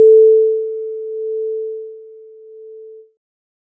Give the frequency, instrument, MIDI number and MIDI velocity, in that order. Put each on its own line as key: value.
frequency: 440 Hz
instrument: electronic keyboard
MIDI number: 69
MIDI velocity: 25